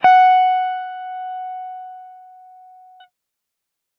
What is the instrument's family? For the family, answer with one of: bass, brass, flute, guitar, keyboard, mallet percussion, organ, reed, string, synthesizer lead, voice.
guitar